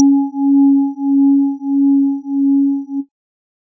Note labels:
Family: organ; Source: electronic; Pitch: C#4; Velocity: 25; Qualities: dark

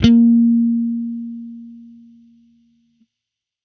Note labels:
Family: bass; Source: electronic; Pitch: A#3; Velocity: 127; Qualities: distorted

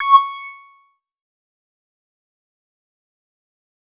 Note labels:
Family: bass; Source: synthesizer; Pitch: C#6; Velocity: 50; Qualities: distorted, fast decay, percussive

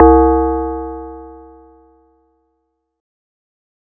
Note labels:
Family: mallet percussion; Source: acoustic; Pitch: C2; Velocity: 50

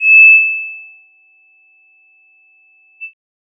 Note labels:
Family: bass; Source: synthesizer; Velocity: 100; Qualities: bright

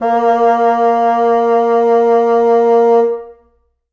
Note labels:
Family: reed; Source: acoustic; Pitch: A#3; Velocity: 127; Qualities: reverb

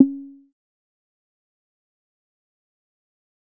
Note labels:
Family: bass; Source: synthesizer; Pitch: C#4; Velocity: 50; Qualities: dark, fast decay, percussive

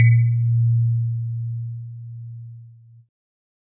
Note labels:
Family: keyboard; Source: electronic; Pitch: A#2; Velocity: 127; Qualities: multiphonic

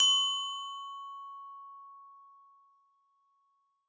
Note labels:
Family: mallet percussion; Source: acoustic; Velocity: 25; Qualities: reverb

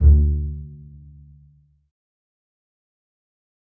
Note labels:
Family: string; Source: acoustic; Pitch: D2; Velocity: 25; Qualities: dark, fast decay, reverb

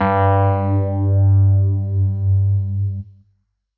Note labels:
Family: keyboard; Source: electronic; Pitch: G2; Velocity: 100; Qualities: distorted

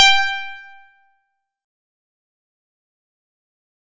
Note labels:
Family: guitar; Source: acoustic; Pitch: G5; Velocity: 75; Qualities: bright, distorted, fast decay, percussive

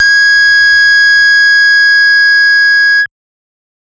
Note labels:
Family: bass; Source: synthesizer; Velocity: 75; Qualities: bright, distorted, multiphonic

